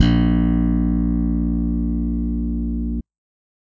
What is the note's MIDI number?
34